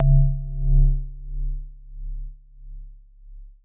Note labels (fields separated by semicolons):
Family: mallet percussion; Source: acoustic; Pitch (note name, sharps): C#1; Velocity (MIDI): 75; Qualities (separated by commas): dark, long release, non-linear envelope